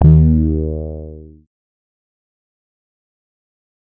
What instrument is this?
synthesizer bass